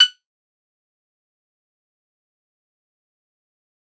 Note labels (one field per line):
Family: guitar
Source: acoustic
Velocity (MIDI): 100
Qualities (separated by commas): bright, fast decay, percussive